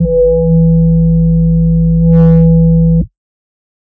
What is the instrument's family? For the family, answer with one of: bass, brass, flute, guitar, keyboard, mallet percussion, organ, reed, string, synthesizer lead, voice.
bass